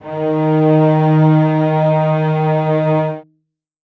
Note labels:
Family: string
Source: acoustic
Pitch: D#3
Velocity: 50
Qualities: reverb

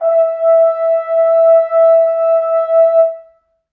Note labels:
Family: brass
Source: acoustic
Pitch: E5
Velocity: 50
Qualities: reverb

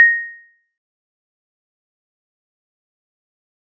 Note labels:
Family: mallet percussion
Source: acoustic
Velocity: 50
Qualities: fast decay, percussive

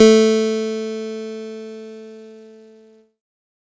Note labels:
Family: keyboard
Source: electronic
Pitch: A3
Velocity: 50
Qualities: bright, distorted

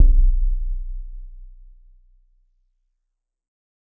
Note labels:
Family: mallet percussion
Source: acoustic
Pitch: B0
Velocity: 100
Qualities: dark, reverb

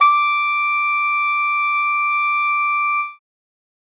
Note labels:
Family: reed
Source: acoustic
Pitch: D6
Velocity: 127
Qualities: bright

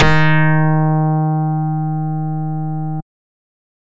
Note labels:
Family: bass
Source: synthesizer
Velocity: 127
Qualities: bright, distorted

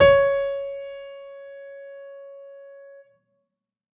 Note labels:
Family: keyboard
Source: acoustic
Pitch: C#5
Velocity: 127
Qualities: reverb

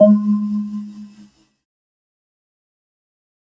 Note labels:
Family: keyboard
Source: synthesizer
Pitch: G#3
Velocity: 75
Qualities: fast decay

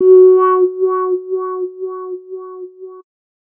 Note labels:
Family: bass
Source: synthesizer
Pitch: F#4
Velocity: 25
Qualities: distorted

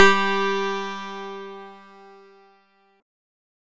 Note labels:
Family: synthesizer lead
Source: synthesizer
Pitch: G3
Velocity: 25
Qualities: bright, distorted

